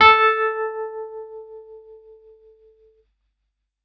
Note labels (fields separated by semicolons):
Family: keyboard; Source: electronic; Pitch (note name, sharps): A4; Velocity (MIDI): 127